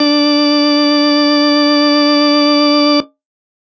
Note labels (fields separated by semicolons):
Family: organ; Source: electronic; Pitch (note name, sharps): D4; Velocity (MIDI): 127; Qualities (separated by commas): distorted